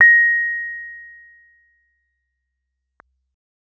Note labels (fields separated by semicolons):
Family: keyboard; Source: electronic; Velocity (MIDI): 75